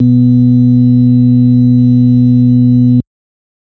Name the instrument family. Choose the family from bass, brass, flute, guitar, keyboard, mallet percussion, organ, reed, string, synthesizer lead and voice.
organ